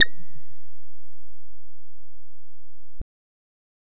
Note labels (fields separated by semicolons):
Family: bass; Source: synthesizer; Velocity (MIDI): 25; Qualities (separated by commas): distorted